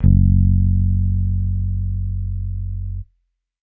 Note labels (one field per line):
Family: bass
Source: electronic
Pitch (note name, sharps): F#1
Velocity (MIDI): 25